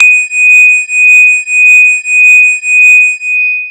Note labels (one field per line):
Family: bass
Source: synthesizer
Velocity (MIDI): 100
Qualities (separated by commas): long release